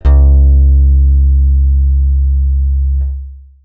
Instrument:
synthesizer bass